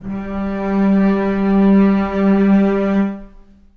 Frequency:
196 Hz